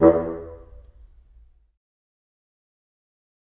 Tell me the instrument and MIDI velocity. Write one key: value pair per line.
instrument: acoustic reed instrument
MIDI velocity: 50